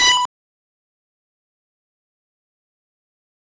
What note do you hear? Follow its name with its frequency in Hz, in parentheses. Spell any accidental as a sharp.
B5 (987.8 Hz)